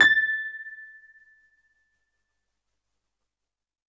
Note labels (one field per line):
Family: keyboard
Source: electronic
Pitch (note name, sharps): A6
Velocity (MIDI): 127